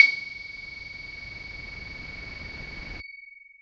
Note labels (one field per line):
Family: voice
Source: synthesizer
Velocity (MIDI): 50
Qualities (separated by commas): distorted